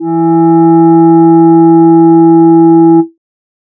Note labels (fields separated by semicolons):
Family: voice; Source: synthesizer; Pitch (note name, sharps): E3; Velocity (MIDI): 50